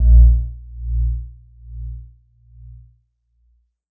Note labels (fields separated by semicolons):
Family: mallet percussion; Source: electronic; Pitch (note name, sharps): A#1; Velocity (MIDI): 50